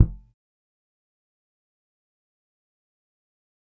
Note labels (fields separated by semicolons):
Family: bass; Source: electronic; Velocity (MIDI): 25; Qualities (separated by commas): fast decay, percussive